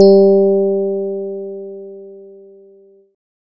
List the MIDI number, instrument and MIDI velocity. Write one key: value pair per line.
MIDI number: 55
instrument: synthesizer bass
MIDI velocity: 50